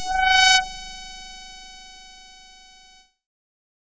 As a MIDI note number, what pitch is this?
78